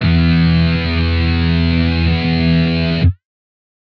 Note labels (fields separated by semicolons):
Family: guitar; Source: synthesizer; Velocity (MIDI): 25; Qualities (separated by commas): bright, distorted